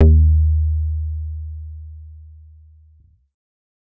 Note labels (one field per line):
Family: bass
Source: synthesizer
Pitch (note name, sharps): D#2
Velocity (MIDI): 100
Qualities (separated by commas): dark